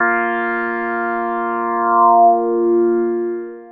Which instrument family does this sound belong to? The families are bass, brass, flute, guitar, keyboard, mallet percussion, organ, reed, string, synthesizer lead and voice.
synthesizer lead